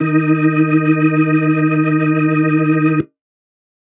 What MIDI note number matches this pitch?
51